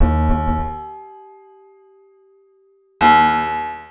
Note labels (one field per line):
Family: guitar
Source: acoustic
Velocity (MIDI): 25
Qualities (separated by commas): reverb